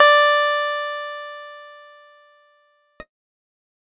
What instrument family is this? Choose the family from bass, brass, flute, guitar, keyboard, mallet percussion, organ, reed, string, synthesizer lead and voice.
keyboard